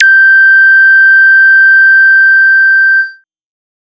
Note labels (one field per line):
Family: bass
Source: synthesizer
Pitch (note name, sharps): G6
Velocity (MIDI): 100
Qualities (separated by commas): bright, distorted